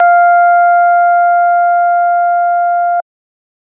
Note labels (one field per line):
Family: organ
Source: electronic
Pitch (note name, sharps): F5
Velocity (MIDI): 75